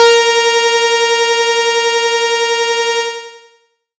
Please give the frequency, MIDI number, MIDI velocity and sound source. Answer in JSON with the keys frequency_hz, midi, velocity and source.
{"frequency_hz": 466.2, "midi": 70, "velocity": 127, "source": "synthesizer"}